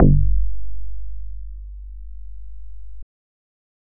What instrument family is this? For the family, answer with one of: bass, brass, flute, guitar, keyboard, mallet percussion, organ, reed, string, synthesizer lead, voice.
bass